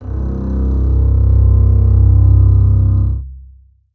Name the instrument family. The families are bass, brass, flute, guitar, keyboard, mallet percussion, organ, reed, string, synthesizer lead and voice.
string